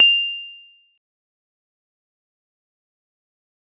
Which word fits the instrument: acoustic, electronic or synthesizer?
synthesizer